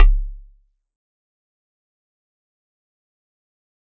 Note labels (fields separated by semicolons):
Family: mallet percussion; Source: acoustic; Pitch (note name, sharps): C#1; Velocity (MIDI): 50; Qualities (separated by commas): fast decay, percussive